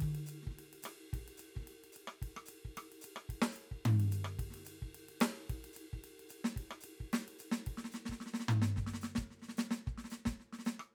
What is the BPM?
110 BPM